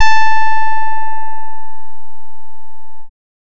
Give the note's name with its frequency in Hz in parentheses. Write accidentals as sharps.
A5 (880 Hz)